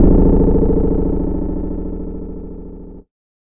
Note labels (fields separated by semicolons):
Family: guitar; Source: electronic; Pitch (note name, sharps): A-1; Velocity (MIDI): 100; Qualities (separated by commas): bright, distorted